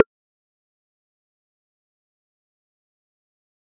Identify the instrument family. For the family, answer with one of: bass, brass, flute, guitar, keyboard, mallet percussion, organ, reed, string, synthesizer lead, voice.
mallet percussion